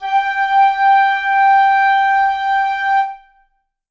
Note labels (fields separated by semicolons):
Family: reed; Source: acoustic; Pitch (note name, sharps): G5; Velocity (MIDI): 50; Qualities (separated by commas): reverb